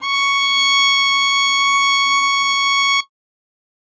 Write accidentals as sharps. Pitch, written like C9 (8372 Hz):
C#6 (1109 Hz)